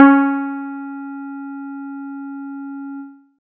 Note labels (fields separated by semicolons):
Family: guitar; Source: synthesizer; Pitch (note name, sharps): C#4; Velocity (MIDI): 100; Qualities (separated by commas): dark